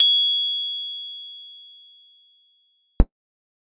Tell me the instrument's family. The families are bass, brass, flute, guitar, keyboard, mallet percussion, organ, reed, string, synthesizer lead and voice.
keyboard